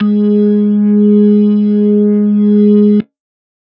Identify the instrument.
electronic organ